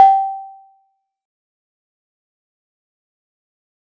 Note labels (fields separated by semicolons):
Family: mallet percussion; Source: acoustic; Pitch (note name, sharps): G5; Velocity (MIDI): 75; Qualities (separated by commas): fast decay, percussive